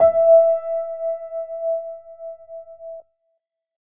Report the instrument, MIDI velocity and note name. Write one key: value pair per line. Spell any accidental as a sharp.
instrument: electronic keyboard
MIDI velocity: 50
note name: E5